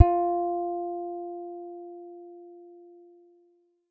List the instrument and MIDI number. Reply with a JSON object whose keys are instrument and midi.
{"instrument": "acoustic guitar", "midi": 65}